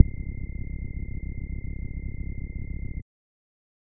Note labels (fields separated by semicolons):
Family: bass; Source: synthesizer; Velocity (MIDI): 100; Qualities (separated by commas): dark